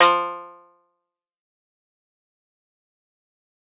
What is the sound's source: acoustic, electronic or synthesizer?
acoustic